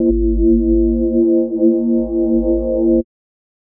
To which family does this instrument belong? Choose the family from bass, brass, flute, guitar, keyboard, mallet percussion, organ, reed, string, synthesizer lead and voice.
mallet percussion